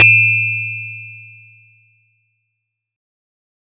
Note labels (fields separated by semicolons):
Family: mallet percussion; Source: acoustic; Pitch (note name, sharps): A2; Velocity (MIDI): 100; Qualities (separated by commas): bright